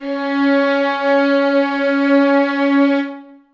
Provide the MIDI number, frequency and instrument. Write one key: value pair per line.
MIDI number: 61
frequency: 277.2 Hz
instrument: acoustic string instrument